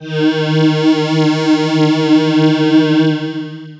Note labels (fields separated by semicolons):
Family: voice; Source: synthesizer; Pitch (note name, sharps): D#3; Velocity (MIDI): 75; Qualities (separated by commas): distorted, long release